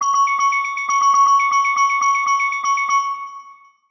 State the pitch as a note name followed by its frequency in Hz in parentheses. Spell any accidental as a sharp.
C#6 (1109 Hz)